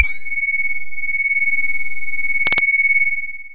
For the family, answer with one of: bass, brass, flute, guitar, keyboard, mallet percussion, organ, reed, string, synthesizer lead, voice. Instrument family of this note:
voice